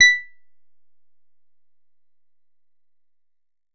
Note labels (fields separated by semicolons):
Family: guitar; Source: synthesizer; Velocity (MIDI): 127; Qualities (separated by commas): percussive